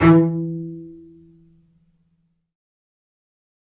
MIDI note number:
52